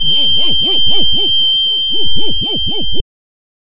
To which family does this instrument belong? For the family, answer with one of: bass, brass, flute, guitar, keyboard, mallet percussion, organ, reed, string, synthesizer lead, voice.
reed